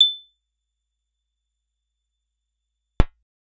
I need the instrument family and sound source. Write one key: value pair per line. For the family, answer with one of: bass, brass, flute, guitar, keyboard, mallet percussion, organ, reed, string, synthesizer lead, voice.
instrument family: guitar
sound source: acoustic